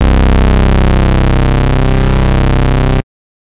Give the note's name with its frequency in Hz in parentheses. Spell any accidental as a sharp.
C1 (32.7 Hz)